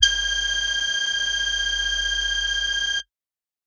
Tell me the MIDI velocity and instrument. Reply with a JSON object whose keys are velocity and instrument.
{"velocity": 75, "instrument": "synthesizer voice"}